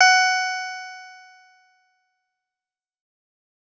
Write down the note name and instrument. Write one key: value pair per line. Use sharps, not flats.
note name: F#5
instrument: electronic guitar